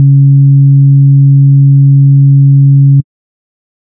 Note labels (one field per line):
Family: bass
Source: synthesizer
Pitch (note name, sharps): C#3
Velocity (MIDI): 127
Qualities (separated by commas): dark